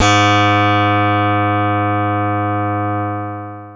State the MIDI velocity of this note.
50